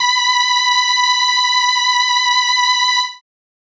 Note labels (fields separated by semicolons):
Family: keyboard; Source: synthesizer; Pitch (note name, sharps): B5; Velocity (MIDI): 25; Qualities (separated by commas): bright